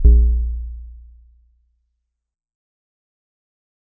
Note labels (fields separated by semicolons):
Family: mallet percussion; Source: acoustic; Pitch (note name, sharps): A#1; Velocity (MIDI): 50; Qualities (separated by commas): dark, fast decay, multiphonic